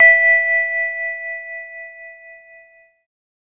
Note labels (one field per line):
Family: keyboard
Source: electronic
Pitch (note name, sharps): E5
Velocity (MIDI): 25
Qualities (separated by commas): reverb